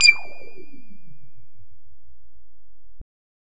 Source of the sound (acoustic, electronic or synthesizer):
synthesizer